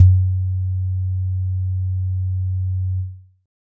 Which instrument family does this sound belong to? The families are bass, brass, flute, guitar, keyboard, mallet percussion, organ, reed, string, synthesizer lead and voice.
keyboard